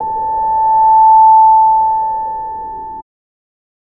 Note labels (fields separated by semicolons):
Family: bass; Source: synthesizer; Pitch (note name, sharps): A5; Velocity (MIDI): 50; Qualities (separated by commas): distorted